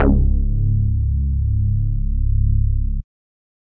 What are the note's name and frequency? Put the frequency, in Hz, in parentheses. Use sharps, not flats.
C#1 (34.65 Hz)